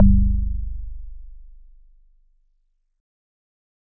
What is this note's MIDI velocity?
75